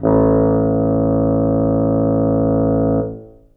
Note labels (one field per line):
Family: reed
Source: acoustic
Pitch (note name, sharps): A1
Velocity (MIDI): 25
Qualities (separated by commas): reverb